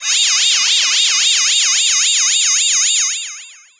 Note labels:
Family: voice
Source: synthesizer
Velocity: 100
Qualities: bright, distorted, long release

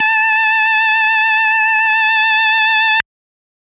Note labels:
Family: organ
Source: electronic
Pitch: A5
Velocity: 100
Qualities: distorted

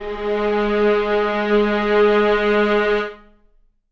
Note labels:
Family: string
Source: acoustic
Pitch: G#3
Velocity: 25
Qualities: reverb

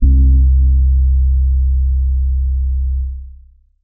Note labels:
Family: keyboard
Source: electronic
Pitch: C2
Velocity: 25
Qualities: dark, long release

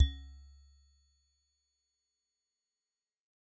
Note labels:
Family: mallet percussion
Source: acoustic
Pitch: C#2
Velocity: 127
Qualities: percussive

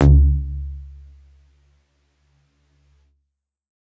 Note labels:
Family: keyboard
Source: electronic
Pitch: C#2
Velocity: 127

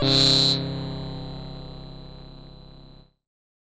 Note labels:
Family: keyboard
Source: synthesizer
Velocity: 100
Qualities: bright, distorted

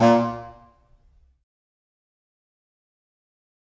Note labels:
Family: reed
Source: acoustic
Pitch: A#2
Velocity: 100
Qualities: distorted, fast decay, percussive, reverb

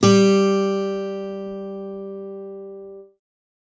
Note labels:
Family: guitar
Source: acoustic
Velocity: 75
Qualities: reverb

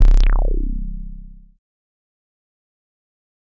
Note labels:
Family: bass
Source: synthesizer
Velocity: 127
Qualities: bright, distorted, fast decay

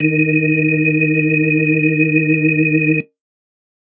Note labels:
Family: organ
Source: electronic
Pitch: D#3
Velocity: 25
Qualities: reverb

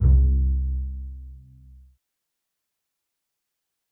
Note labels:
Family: string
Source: acoustic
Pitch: C2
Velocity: 50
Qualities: dark, fast decay, reverb

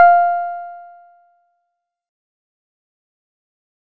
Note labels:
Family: guitar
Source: synthesizer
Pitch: F5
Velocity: 50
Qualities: fast decay

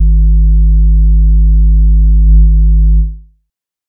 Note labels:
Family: bass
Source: synthesizer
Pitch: G#1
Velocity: 25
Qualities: dark

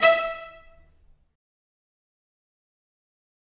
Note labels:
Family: string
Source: acoustic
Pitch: E5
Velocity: 127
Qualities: fast decay, percussive, reverb

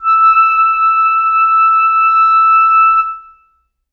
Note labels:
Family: reed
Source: acoustic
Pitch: E6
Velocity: 50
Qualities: reverb

